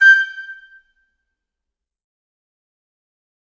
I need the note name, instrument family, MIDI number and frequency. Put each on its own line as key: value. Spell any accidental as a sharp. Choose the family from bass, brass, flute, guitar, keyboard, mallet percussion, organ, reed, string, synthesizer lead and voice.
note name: G6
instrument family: flute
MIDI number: 91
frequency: 1568 Hz